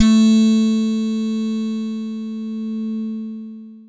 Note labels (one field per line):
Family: guitar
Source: synthesizer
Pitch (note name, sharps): A3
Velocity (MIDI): 100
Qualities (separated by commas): long release